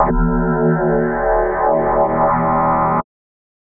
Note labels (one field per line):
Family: mallet percussion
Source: electronic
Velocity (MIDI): 127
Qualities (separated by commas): multiphonic, non-linear envelope